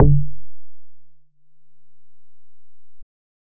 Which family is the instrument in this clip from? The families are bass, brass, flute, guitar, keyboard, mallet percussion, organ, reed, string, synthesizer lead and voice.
bass